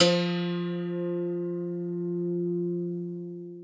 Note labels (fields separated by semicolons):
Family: guitar; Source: acoustic; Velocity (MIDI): 75; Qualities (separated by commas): long release, reverb